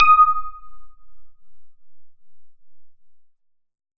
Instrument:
synthesizer lead